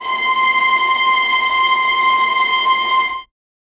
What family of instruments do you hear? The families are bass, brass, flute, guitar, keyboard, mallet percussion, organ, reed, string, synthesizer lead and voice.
string